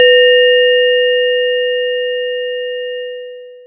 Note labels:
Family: mallet percussion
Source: acoustic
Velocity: 25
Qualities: distorted, long release

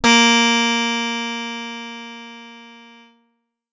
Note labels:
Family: guitar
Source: acoustic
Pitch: A#3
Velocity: 100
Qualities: bright, distorted

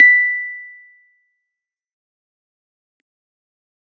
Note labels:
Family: keyboard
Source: electronic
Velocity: 50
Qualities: fast decay, percussive

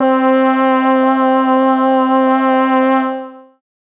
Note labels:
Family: voice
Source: synthesizer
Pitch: C4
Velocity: 75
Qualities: long release

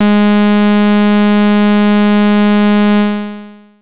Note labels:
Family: bass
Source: synthesizer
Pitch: G#3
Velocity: 50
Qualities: bright, distorted, long release

